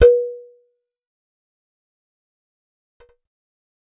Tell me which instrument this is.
synthesizer bass